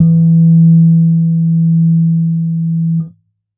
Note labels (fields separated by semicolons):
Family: keyboard; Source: electronic; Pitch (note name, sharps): E3; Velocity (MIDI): 50; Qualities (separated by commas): dark